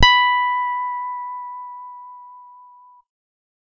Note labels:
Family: guitar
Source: electronic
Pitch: B5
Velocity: 25

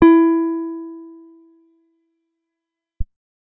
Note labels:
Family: guitar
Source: acoustic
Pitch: E4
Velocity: 25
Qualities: fast decay

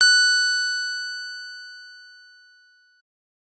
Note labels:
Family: keyboard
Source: electronic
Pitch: F#6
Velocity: 127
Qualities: bright

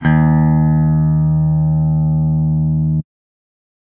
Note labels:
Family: guitar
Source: electronic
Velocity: 50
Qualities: distorted

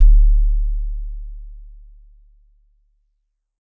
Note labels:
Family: mallet percussion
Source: acoustic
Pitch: D1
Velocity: 50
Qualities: dark, non-linear envelope

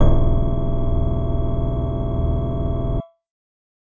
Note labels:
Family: keyboard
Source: electronic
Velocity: 25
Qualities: distorted

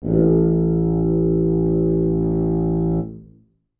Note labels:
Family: brass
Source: acoustic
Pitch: A1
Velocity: 100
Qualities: reverb

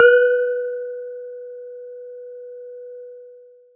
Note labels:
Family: mallet percussion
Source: acoustic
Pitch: B4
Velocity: 75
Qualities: long release

